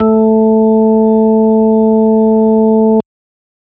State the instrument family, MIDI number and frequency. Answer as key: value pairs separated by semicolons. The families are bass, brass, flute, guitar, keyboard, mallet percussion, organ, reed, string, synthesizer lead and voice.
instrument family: organ; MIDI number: 57; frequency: 220 Hz